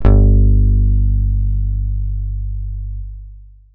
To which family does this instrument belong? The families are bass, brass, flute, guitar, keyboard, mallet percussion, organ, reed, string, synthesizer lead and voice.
guitar